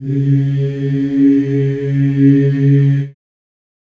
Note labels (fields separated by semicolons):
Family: voice; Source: acoustic; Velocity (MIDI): 25; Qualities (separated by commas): reverb